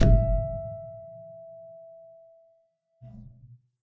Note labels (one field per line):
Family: keyboard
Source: acoustic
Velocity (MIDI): 25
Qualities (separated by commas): dark, reverb